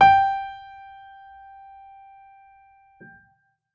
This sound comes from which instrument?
acoustic keyboard